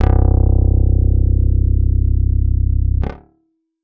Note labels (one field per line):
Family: guitar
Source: acoustic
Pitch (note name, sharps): C1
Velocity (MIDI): 100